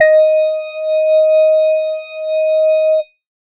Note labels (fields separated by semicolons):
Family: organ; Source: electronic; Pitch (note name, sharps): D#5; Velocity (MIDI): 127